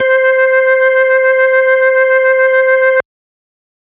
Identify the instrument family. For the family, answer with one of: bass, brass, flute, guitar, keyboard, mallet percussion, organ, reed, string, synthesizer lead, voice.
organ